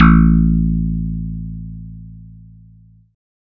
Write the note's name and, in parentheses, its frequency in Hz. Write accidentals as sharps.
A1 (55 Hz)